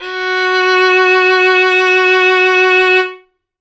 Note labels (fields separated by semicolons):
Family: string; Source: acoustic; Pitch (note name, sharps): F#4; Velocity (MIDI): 25; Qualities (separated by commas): bright